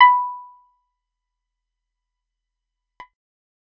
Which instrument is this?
acoustic guitar